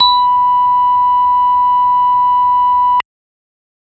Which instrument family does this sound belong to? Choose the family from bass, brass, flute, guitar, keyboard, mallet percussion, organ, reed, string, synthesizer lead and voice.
organ